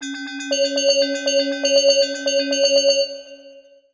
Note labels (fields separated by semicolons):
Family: mallet percussion; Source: synthesizer; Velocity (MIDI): 100; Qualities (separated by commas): long release, multiphonic, tempo-synced